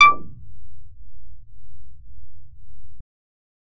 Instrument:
synthesizer bass